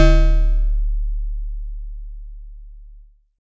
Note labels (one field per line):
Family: mallet percussion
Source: acoustic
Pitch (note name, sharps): D1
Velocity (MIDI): 100